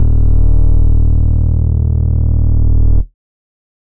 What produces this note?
synthesizer bass